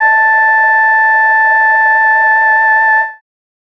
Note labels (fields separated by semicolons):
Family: voice; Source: synthesizer; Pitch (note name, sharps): A5; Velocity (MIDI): 127